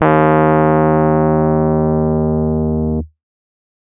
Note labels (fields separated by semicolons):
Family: keyboard; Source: electronic; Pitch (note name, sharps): D#2; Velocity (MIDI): 75; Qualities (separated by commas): distorted